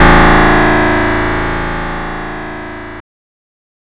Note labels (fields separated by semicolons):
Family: guitar; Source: synthesizer; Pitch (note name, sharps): A0; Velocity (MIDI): 25; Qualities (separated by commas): bright, distorted